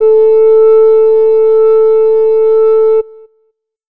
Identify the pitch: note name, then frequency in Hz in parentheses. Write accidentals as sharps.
A4 (440 Hz)